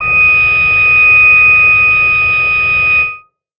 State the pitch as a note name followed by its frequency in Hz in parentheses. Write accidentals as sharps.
D#6 (1245 Hz)